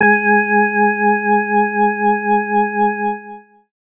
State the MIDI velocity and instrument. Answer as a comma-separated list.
127, electronic organ